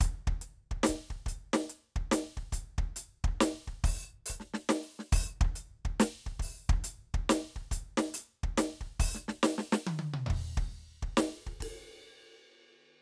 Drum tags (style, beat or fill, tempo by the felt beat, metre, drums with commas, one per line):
rock
beat
46.7 dotted-quarter beats per minute (140 eighth notes per minute)
6/8
crash, ride, closed hi-hat, open hi-hat, hi-hat pedal, snare, high tom, mid tom, floor tom, kick